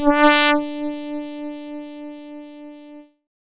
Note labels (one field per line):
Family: keyboard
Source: synthesizer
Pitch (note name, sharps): D4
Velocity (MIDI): 100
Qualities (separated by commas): bright, distorted